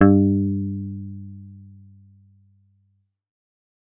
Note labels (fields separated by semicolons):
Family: guitar; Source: electronic; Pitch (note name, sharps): G2; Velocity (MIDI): 25